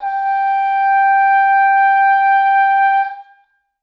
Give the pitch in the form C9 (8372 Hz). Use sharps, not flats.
G5 (784 Hz)